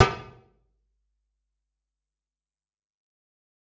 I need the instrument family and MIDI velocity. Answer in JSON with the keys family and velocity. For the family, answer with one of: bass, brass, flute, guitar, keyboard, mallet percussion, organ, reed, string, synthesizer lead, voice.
{"family": "guitar", "velocity": 100}